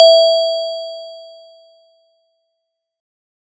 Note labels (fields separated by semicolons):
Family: mallet percussion; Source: acoustic; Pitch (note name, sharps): E5; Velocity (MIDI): 100; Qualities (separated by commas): bright